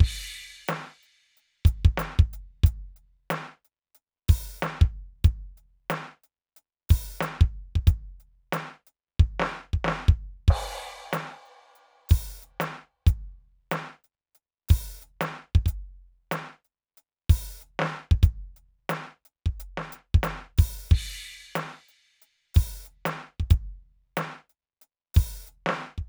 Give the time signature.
4/4